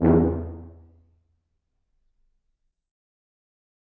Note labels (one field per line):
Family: brass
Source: acoustic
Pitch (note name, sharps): E2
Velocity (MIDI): 127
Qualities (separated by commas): dark, reverb